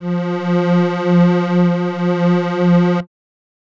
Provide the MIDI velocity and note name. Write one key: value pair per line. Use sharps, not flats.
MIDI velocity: 50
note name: F3